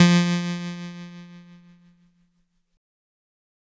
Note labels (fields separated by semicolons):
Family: keyboard; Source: electronic; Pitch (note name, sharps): F3; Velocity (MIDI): 50; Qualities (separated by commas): bright, distorted